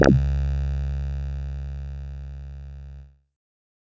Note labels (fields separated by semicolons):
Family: bass; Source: synthesizer; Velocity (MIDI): 50; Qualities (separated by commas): distorted